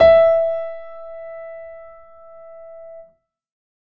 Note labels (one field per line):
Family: keyboard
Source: acoustic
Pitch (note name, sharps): E5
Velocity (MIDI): 100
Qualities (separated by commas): reverb